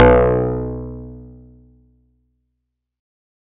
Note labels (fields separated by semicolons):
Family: guitar; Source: acoustic; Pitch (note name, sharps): B1; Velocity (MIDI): 100; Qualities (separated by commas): distorted